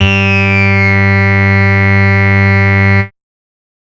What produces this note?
synthesizer bass